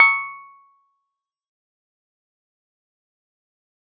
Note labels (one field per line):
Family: keyboard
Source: electronic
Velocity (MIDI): 25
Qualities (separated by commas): fast decay, percussive